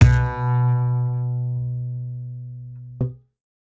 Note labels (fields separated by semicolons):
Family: bass; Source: acoustic; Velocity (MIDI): 127